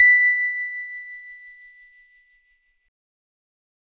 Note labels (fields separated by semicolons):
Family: keyboard; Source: electronic; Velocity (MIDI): 127; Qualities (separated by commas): bright, distorted